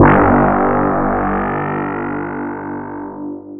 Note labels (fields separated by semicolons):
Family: mallet percussion; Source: electronic; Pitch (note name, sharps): G1; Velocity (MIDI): 50; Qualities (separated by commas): bright, distorted, long release, non-linear envelope